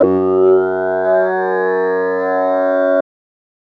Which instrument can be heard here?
synthesizer voice